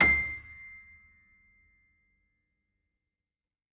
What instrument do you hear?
acoustic keyboard